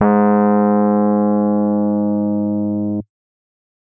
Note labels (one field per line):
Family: keyboard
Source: electronic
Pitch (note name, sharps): G#2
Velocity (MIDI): 127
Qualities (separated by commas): dark